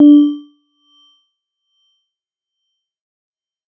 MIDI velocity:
100